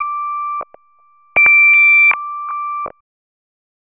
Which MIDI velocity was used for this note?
50